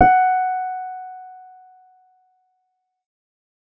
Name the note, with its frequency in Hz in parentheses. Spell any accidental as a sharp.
F#5 (740 Hz)